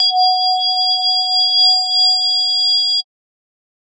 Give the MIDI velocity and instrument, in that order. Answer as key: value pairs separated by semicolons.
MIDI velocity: 75; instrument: synthesizer mallet percussion instrument